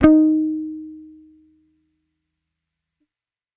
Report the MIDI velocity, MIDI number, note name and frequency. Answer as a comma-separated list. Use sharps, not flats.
75, 63, D#4, 311.1 Hz